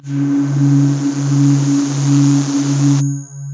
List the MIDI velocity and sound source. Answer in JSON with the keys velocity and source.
{"velocity": 75, "source": "synthesizer"}